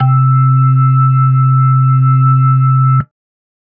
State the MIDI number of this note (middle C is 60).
48